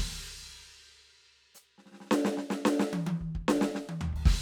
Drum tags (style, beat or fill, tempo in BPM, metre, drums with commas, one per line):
rock
beat
112 BPM
4/4
crash, hi-hat pedal, snare, high tom, floor tom, kick